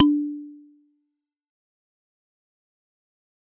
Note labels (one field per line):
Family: mallet percussion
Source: acoustic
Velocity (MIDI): 127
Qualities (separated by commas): fast decay, percussive